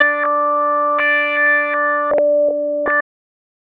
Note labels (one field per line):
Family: bass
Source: synthesizer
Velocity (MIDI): 50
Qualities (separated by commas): tempo-synced